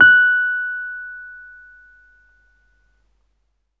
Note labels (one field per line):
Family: keyboard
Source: electronic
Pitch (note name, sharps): F#6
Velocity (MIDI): 75